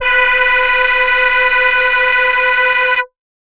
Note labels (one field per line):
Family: voice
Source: synthesizer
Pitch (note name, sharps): B4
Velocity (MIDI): 100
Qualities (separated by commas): bright, multiphonic